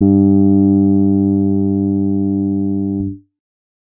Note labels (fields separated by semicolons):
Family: guitar; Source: electronic; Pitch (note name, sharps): G2; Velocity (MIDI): 25; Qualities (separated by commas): reverb